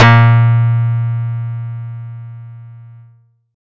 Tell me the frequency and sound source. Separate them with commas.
116.5 Hz, acoustic